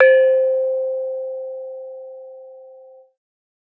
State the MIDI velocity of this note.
127